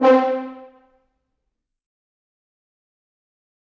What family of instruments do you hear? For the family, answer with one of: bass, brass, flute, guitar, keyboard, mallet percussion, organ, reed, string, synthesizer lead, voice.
brass